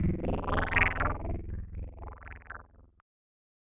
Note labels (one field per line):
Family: keyboard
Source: electronic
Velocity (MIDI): 127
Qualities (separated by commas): distorted, non-linear envelope